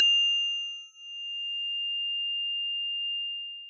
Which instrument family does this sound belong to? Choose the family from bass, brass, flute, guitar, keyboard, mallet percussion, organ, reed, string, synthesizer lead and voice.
mallet percussion